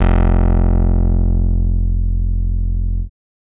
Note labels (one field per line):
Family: bass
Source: synthesizer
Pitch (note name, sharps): F1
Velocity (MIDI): 100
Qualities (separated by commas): distorted